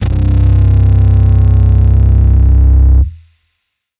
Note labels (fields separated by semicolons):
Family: bass; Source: electronic; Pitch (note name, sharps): C1; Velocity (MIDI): 75; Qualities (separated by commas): bright, distorted